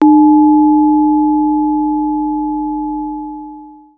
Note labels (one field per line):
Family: keyboard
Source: acoustic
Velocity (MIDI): 127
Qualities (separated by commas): long release